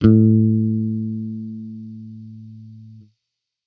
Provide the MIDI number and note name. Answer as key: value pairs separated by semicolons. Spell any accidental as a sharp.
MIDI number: 45; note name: A2